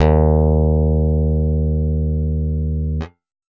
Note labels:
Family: guitar; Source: acoustic; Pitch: D#2; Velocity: 127

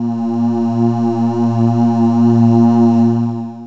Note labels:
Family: voice; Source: synthesizer; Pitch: A#2; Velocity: 100; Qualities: distorted, long release

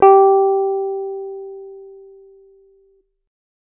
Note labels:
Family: guitar; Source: acoustic; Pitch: G4; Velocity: 50; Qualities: dark

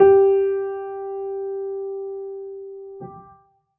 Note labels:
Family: keyboard; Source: acoustic; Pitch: G4; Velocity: 25

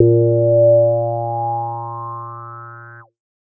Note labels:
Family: bass; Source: synthesizer; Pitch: A#2; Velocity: 25

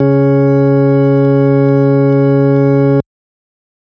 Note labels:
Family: organ; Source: electronic; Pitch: C#3; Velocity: 25

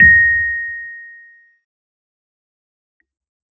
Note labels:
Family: keyboard; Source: electronic; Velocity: 50; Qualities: fast decay

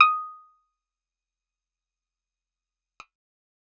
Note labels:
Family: guitar; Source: acoustic; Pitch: D#6; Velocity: 127; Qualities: fast decay, percussive

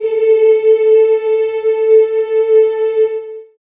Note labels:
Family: voice; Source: acoustic; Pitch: A4; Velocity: 25; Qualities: long release, reverb

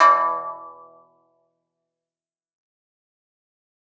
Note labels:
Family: guitar; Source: acoustic; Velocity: 127; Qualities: fast decay

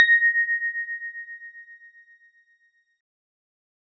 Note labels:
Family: keyboard; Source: electronic; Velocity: 75

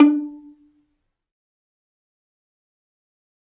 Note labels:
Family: string; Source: acoustic; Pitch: D4; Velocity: 127; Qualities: fast decay, percussive, reverb

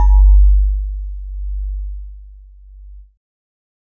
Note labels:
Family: keyboard; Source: electronic; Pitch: G1; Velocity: 100; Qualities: multiphonic

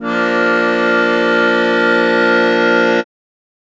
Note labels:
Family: keyboard; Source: acoustic; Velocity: 75

